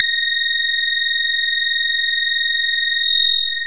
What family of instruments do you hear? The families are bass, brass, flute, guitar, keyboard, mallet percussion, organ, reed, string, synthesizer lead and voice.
bass